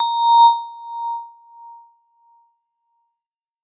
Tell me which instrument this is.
acoustic mallet percussion instrument